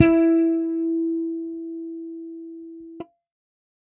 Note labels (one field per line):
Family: bass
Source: electronic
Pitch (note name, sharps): E4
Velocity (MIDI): 100